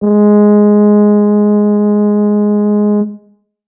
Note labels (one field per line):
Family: brass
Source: acoustic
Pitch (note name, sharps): G#3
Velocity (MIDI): 100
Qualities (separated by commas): dark